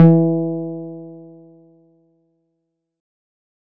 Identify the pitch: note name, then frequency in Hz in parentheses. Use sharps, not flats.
E3 (164.8 Hz)